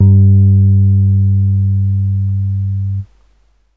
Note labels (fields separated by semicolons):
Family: keyboard; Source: electronic; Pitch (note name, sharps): G2; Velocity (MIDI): 25; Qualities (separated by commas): dark